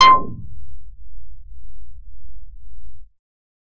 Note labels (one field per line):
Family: bass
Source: synthesizer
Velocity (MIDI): 100